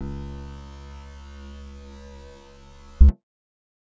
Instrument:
acoustic guitar